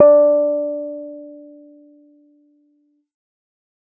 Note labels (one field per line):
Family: keyboard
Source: electronic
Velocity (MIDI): 25